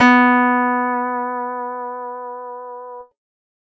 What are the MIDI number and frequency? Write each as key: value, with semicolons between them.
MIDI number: 59; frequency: 246.9 Hz